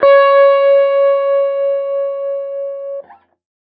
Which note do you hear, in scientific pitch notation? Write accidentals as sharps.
C#5